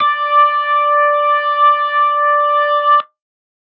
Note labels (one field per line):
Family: organ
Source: electronic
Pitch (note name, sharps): D5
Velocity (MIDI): 100